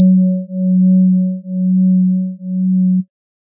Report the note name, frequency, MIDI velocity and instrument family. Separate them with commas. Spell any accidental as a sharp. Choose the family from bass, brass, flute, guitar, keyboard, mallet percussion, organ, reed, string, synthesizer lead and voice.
F#3, 185 Hz, 75, organ